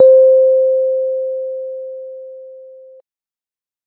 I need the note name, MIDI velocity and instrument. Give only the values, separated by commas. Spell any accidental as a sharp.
C5, 75, electronic keyboard